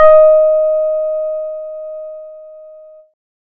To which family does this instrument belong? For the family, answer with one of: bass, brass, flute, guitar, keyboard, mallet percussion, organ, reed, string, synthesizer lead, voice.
keyboard